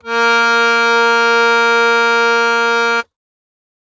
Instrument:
acoustic keyboard